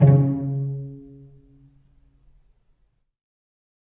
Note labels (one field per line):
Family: string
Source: acoustic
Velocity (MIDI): 100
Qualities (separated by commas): dark, reverb